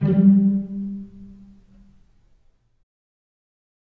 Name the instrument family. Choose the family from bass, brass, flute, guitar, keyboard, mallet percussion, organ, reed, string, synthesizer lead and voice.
string